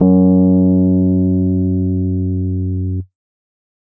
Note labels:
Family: keyboard; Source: electronic; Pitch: F#2; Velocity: 75

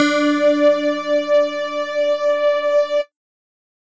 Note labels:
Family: mallet percussion; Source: electronic; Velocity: 50

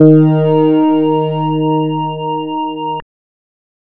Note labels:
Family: bass; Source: synthesizer; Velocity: 50; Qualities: distorted, multiphonic

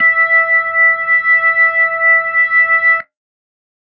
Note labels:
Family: organ; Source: electronic; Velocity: 100

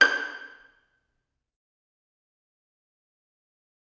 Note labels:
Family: string; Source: acoustic; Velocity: 127; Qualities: fast decay, percussive, reverb

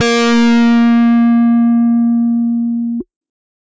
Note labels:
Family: guitar; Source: electronic; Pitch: A#3; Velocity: 127; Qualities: bright, distorted

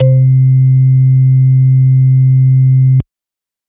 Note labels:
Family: organ; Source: electronic; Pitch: C3; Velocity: 75

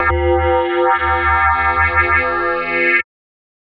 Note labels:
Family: mallet percussion; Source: electronic; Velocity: 127; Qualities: multiphonic, non-linear envelope

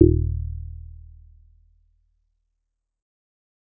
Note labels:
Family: bass; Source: synthesizer; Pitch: D#1; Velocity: 75; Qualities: dark

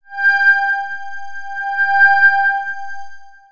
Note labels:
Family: synthesizer lead; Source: synthesizer; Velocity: 50; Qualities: bright, long release, non-linear envelope

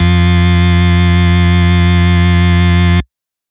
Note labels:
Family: organ; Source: electronic; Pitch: F2; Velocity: 25; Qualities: distorted

